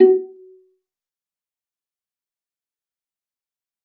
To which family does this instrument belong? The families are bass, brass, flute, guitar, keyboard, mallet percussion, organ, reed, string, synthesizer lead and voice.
string